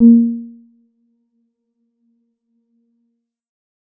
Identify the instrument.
electronic keyboard